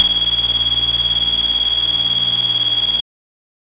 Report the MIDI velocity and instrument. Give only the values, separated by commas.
100, synthesizer bass